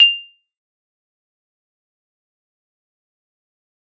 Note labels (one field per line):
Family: mallet percussion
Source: acoustic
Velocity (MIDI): 100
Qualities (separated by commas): bright, fast decay, percussive